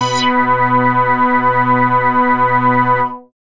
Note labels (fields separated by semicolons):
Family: bass; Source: synthesizer; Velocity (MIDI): 127; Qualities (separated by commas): bright, distorted